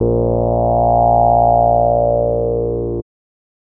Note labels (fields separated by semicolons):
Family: bass; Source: synthesizer; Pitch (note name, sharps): A#1; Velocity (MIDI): 25; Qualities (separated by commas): distorted